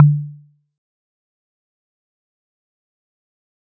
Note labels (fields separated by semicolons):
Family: mallet percussion; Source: acoustic; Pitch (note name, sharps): D3; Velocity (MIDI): 50; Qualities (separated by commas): fast decay, percussive